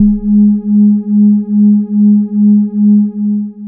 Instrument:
synthesizer bass